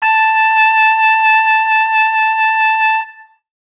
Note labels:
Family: brass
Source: acoustic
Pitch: A5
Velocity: 50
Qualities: distorted

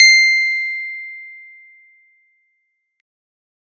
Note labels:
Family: keyboard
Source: electronic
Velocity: 127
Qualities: bright, distorted

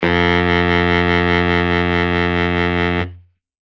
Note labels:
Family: reed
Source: acoustic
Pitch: F2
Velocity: 127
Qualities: bright

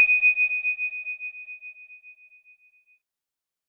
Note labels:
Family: keyboard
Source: electronic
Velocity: 127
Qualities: bright

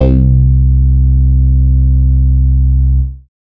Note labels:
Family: bass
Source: synthesizer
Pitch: C2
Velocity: 50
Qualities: distorted

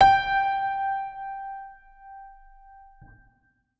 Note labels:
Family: organ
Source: electronic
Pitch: G5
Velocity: 100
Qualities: reverb

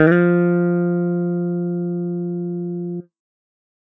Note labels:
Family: guitar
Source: electronic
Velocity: 127

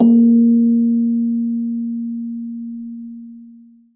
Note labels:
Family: mallet percussion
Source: acoustic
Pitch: A#3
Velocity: 127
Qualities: dark, long release, reverb

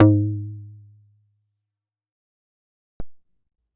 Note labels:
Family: bass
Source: synthesizer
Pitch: G#2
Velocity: 127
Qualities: fast decay, percussive

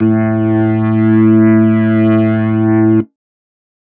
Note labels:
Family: organ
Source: electronic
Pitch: A2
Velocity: 127

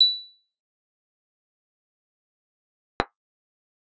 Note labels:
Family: guitar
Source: electronic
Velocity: 100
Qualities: bright, fast decay, percussive

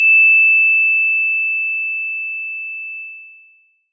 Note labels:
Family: mallet percussion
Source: electronic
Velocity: 75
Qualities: bright, multiphonic

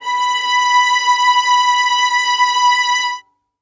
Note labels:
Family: string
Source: acoustic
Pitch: B5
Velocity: 100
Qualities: reverb

